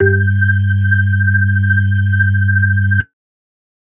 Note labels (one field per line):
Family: organ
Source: electronic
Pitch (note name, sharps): G2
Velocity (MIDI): 50